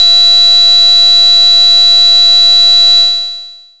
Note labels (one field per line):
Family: bass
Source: synthesizer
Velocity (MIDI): 25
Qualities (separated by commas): bright, distorted, long release